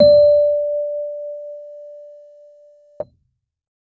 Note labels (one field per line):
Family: keyboard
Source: electronic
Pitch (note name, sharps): D5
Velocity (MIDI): 50